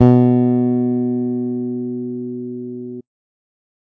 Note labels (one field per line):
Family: bass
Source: electronic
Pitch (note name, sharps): B2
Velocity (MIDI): 127